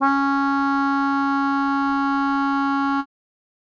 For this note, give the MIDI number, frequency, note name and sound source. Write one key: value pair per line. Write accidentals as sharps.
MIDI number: 61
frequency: 277.2 Hz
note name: C#4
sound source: acoustic